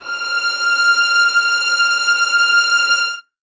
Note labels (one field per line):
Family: string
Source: acoustic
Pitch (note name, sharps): F6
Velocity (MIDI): 25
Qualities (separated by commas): reverb